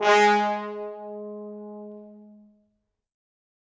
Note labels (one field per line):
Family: brass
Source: acoustic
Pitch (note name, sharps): G#3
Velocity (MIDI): 127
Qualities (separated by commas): bright, reverb